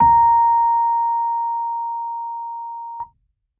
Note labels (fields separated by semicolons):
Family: keyboard; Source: electronic; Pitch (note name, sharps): A#5; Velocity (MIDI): 50